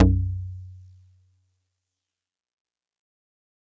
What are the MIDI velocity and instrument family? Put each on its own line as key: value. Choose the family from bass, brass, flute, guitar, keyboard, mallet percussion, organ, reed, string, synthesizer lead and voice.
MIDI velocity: 50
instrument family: mallet percussion